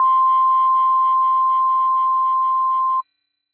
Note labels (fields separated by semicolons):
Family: mallet percussion; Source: electronic; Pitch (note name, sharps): C6; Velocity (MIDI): 50; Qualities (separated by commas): bright, long release